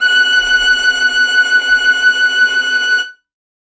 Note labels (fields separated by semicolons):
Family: string; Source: acoustic; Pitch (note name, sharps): F#6; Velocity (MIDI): 50; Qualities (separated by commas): reverb